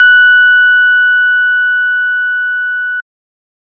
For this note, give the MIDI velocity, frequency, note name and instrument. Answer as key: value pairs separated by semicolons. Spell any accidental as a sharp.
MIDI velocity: 50; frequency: 1480 Hz; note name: F#6; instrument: electronic organ